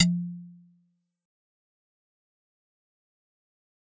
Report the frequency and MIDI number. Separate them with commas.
174.6 Hz, 53